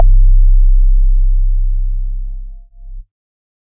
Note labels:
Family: organ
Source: electronic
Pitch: C1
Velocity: 25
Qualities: dark

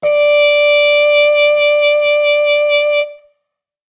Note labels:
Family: brass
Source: acoustic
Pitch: D5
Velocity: 75

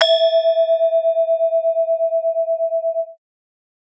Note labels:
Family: mallet percussion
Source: acoustic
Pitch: E5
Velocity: 25

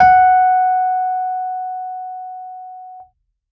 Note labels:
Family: keyboard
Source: electronic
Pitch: F#5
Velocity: 127

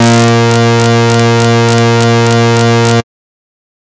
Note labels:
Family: bass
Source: synthesizer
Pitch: A#2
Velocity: 127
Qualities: bright, distorted

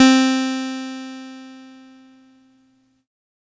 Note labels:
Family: keyboard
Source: electronic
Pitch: C4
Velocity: 25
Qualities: bright, distorted

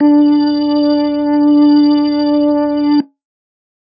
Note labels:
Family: organ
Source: electronic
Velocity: 50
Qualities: dark

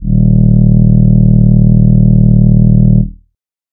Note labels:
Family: voice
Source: synthesizer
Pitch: D#1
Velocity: 100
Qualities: distorted

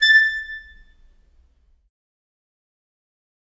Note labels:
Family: reed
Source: acoustic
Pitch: A6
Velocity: 25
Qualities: fast decay, percussive, reverb

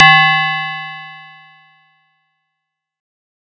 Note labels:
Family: mallet percussion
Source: acoustic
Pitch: D#3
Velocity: 127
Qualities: bright

